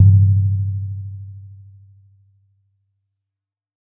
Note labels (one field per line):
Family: mallet percussion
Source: acoustic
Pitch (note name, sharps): G2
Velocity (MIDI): 75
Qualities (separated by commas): dark, reverb